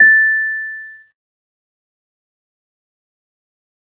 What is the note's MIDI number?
93